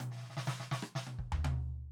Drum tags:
fast funk
fill
125 BPM
4/4
hi-hat pedal, snare, cross-stick, high tom, floor tom, kick

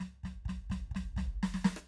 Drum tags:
punk
fill
128 BPM
4/4
snare, cross-stick, floor tom, kick

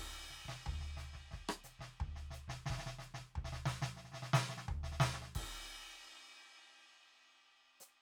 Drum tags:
samba
beat
89 BPM
4/4
crash, hi-hat pedal, snare, cross-stick, floor tom, kick

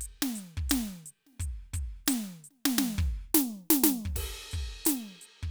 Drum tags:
rock
beat
87 BPM
4/4
crash, closed hi-hat, open hi-hat, hi-hat pedal, snare, kick

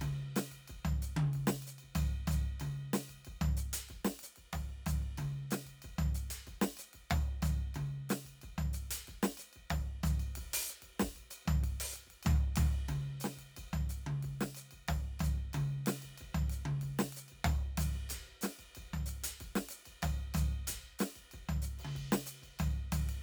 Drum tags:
samba
beat
93 BPM
4/4
ride, ride bell, closed hi-hat, hi-hat pedal, snare, mid tom, floor tom, kick

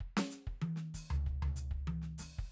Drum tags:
Brazilian baião
fill
95 BPM
4/4
hi-hat pedal, snare, high tom, floor tom, kick

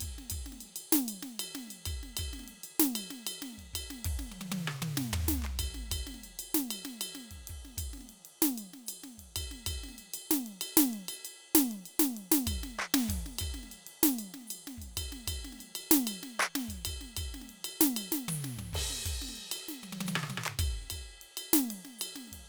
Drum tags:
Afro-Cuban
beat
128 BPM
4/4
crash, ride, ride bell, hi-hat pedal, percussion, snare, cross-stick, high tom, mid tom, floor tom, kick

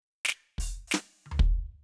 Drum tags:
Purdie shuffle
fill
130 BPM
4/4
open hi-hat, hi-hat pedal, snare, high tom, floor tom, kick

